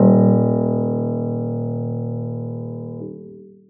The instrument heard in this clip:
acoustic keyboard